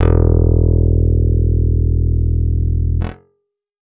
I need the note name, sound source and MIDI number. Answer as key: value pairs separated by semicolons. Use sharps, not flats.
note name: E1; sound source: acoustic; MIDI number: 28